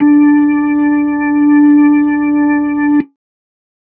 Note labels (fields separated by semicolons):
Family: organ; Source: electronic; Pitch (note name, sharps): D4; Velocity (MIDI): 25; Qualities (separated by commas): dark